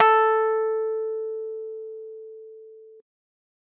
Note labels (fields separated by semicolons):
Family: keyboard; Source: electronic; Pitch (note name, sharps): A4; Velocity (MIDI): 100